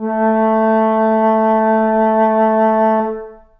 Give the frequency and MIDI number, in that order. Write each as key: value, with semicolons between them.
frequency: 220 Hz; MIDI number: 57